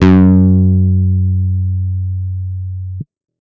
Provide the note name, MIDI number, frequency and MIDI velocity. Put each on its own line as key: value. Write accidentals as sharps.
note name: F#2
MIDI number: 42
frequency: 92.5 Hz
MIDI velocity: 25